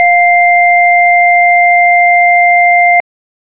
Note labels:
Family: organ; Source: electronic; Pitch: F5; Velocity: 100

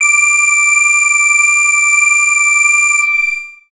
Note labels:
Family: bass; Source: synthesizer; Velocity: 100; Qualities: distorted, long release, multiphonic

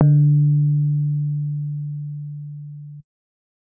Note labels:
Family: keyboard; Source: electronic; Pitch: D3; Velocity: 25; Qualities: dark

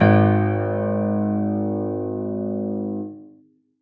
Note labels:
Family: keyboard; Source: acoustic; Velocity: 100; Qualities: reverb

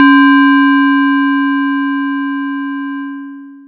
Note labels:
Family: mallet percussion; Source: acoustic; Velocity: 25; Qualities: distorted, long release

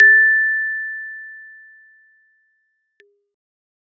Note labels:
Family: keyboard; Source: acoustic; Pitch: A6; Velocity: 25

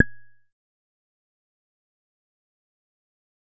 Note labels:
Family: bass; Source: synthesizer; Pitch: G#6; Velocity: 50; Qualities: fast decay, percussive

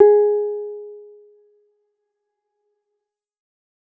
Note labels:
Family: keyboard; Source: electronic; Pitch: G#4; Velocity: 50; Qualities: dark

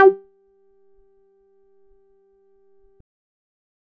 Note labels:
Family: bass; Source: synthesizer; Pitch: G4; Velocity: 25; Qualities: distorted, percussive

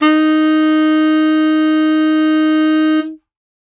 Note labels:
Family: reed; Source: acoustic; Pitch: D#4; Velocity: 75; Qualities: bright

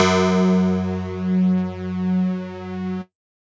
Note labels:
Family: mallet percussion; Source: electronic; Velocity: 25

